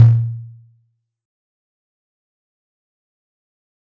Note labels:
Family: mallet percussion; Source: acoustic; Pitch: A#2; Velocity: 75; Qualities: fast decay, percussive

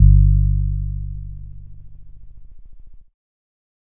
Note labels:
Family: keyboard; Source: electronic; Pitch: G1; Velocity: 75; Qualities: dark

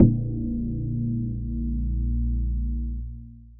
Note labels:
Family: mallet percussion; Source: electronic; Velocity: 50; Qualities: long release

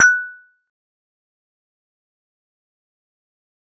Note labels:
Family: mallet percussion; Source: acoustic; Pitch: F#6; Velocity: 75; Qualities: fast decay, percussive

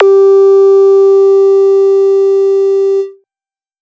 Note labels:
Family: bass; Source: synthesizer; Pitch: G4; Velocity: 100; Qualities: distorted

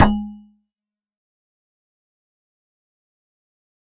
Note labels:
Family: mallet percussion; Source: acoustic; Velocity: 75; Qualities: fast decay, percussive

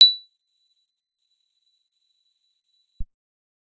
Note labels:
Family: guitar; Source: acoustic; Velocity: 75; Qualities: bright, percussive

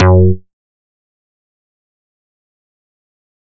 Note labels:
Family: bass; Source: synthesizer; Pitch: F#2; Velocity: 75; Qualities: fast decay, percussive

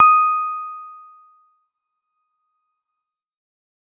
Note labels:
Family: keyboard; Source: electronic; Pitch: D#6; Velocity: 50

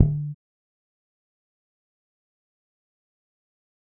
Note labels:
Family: bass; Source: electronic; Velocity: 25; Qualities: fast decay, percussive

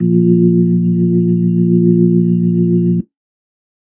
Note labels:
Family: organ; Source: electronic; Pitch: A#1; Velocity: 75

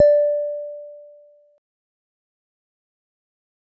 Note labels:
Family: guitar; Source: synthesizer; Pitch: D5; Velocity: 25; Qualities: dark, fast decay

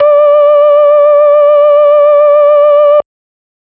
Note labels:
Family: organ; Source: electronic; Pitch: D5; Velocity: 127

